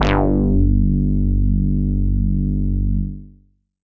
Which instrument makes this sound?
synthesizer bass